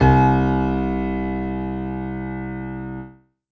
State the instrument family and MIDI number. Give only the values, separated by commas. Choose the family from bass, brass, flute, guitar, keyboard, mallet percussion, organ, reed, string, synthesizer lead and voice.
keyboard, 36